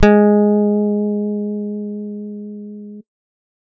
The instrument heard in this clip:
electronic guitar